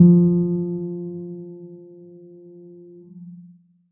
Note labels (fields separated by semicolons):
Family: keyboard; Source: acoustic; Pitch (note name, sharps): F3; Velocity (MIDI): 25; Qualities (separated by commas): dark, long release, reverb